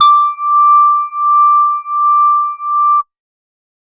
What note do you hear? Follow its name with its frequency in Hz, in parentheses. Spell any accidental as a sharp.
D6 (1175 Hz)